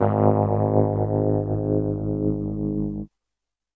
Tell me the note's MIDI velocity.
100